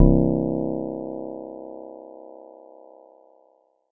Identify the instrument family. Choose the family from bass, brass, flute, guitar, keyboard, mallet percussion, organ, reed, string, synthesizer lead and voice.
keyboard